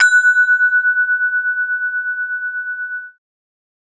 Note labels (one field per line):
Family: mallet percussion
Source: acoustic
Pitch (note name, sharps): F#6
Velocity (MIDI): 50